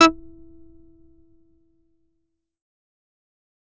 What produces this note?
synthesizer bass